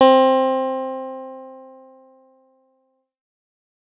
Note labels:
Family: guitar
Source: electronic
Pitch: C4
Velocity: 100

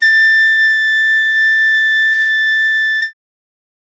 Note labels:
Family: flute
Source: acoustic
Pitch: A6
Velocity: 75

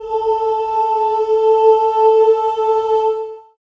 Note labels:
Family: voice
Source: acoustic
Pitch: A4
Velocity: 50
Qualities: long release, reverb

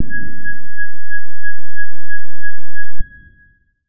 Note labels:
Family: guitar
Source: electronic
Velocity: 75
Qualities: dark, distorted

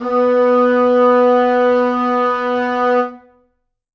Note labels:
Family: reed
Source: acoustic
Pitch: B3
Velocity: 100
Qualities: reverb

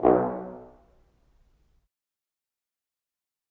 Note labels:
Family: brass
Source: acoustic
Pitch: B1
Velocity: 50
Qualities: fast decay, percussive, reverb

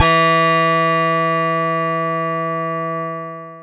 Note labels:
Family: keyboard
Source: electronic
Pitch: E3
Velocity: 127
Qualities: bright, long release

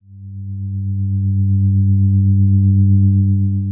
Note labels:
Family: guitar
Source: electronic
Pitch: G2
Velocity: 50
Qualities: dark, long release

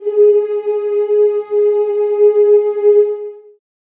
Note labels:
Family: voice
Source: acoustic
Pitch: G#4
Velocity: 75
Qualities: long release, reverb

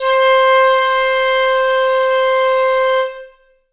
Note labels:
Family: flute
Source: acoustic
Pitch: C5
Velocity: 25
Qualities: reverb

